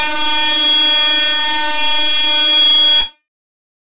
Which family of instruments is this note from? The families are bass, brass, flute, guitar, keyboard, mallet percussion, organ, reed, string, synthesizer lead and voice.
bass